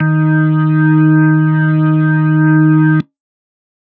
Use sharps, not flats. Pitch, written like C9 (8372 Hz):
D#3 (155.6 Hz)